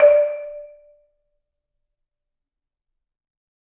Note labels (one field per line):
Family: mallet percussion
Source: acoustic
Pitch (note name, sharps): D5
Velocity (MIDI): 100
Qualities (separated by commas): percussive, reverb